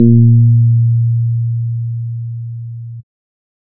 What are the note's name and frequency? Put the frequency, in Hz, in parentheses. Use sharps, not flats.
A#2 (116.5 Hz)